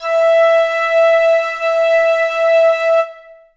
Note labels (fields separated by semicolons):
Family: reed; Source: acoustic; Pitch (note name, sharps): E5; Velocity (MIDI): 75; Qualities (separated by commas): reverb